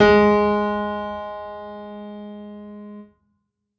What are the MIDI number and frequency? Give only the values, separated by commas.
56, 207.7 Hz